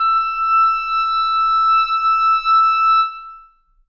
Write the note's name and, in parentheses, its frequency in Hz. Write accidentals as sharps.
E6 (1319 Hz)